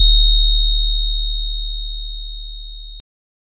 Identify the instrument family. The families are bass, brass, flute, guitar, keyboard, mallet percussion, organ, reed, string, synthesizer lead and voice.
guitar